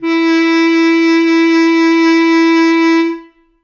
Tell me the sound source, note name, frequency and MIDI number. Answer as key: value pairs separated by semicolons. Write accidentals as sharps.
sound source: acoustic; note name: E4; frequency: 329.6 Hz; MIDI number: 64